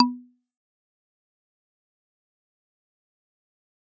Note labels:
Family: mallet percussion; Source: acoustic; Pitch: B3; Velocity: 50; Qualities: fast decay, percussive

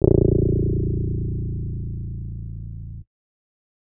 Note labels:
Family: keyboard; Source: electronic; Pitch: A0; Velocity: 50

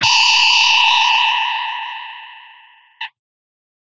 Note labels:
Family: guitar; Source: electronic; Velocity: 100; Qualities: bright, distorted

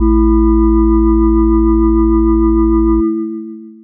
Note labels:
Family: mallet percussion; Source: electronic; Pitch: A1; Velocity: 50; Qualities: long release

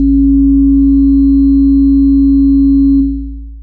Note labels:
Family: synthesizer lead; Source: synthesizer; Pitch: A1; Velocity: 100; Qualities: long release

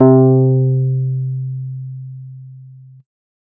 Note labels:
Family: keyboard; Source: electronic; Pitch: C3; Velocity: 50

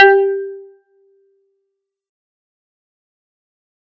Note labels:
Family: guitar; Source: synthesizer; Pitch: G4; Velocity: 100; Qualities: fast decay, percussive

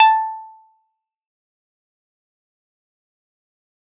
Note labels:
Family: keyboard; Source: electronic; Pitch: A5; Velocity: 100; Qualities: fast decay, percussive

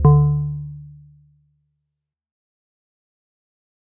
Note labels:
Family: mallet percussion; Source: acoustic; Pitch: D3; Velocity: 50; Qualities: dark, fast decay, multiphonic

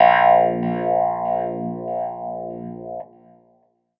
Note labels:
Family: keyboard; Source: electronic; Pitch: A#1; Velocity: 50

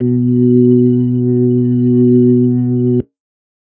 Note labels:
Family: organ; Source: electronic; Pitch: B2; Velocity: 127; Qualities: dark

